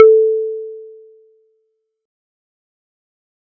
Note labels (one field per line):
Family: mallet percussion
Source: acoustic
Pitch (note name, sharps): A4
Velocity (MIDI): 25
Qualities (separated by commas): fast decay